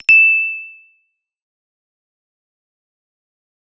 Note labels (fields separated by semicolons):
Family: bass; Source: synthesizer; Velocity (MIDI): 75; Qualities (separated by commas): bright, distorted, fast decay